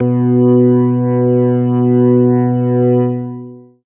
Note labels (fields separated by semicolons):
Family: organ; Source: electronic; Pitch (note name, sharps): B2; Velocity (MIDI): 127; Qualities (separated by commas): distorted, long release